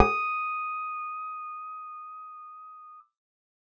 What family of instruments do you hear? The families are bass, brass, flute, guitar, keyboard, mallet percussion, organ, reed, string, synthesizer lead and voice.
bass